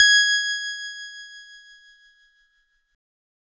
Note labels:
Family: keyboard; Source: electronic; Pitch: G#6; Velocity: 50; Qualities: bright, distorted

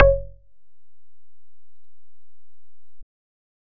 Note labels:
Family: bass; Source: synthesizer; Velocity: 50

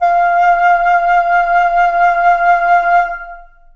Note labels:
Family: flute; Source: acoustic; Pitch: F5; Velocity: 75; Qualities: long release, reverb

